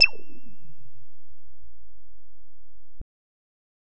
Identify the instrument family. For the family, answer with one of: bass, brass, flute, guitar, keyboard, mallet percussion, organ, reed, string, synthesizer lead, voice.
bass